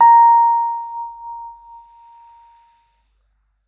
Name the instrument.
electronic keyboard